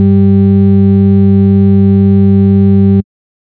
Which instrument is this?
synthesizer bass